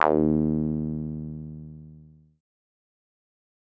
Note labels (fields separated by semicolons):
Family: synthesizer lead; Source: synthesizer; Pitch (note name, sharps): D#2; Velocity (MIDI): 100; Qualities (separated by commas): distorted, fast decay